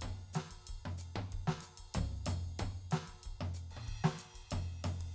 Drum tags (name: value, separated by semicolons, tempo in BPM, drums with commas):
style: samba; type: beat; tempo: 93 BPM; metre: 4/4; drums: ride, ride bell, hi-hat pedal, snare, mid tom, floor tom, kick